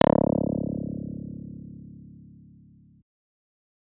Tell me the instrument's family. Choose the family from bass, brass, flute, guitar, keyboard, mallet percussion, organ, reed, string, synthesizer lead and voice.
guitar